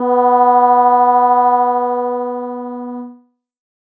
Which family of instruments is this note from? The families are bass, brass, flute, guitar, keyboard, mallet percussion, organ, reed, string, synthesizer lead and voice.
keyboard